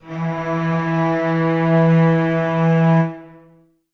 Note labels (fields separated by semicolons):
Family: string; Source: acoustic; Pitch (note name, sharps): E3; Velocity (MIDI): 50; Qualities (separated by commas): long release, reverb